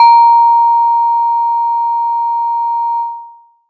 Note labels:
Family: mallet percussion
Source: acoustic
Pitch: A#5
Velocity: 127

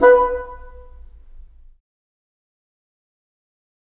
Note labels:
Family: reed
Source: acoustic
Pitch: B4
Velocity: 25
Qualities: fast decay, percussive, reverb

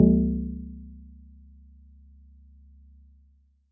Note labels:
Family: mallet percussion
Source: acoustic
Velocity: 25

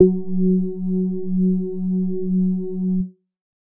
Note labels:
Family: keyboard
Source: electronic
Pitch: F#3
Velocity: 50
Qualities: distorted

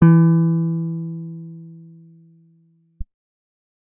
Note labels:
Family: guitar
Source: acoustic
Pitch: E3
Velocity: 25

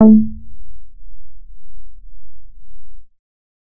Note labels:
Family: bass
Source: synthesizer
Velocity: 50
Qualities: dark, distorted

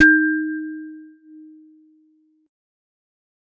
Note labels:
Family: mallet percussion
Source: acoustic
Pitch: D#4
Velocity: 50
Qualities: fast decay, non-linear envelope

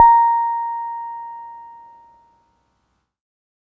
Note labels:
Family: keyboard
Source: electronic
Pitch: A#5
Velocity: 127

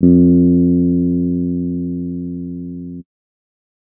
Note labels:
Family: keyboard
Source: electronic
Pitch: F2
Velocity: 25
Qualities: dark

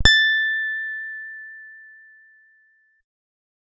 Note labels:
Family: guitar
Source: electronic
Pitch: A6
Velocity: 75

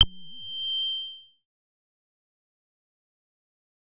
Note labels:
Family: bass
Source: synthesizer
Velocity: 50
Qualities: fast decay

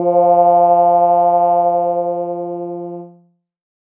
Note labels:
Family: keyboard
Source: electronic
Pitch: F3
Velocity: 25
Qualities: distorted, multiphonic

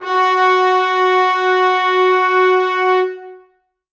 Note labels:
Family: brass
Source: acoustic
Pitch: F#4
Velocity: 127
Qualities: bright, reverb

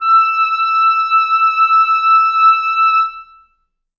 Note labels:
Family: reed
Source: acoustic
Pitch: E6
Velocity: 127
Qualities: reverb

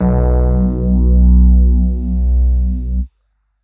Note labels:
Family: keyboard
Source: electronic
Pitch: B1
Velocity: 75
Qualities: distorted

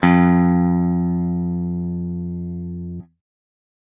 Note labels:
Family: guitar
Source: electronic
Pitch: F2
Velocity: 100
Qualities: distorted

